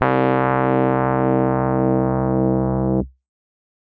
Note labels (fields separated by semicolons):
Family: keyboard; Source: electronic; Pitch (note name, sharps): C2; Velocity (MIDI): 75; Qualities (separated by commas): distorted